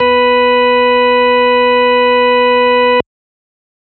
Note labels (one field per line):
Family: organ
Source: electronic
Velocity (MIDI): 100